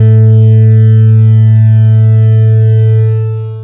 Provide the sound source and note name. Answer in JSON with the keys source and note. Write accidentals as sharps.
{"source": "synthesizer", "note": "A2"}